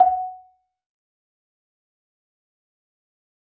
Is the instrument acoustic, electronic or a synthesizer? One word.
acoustic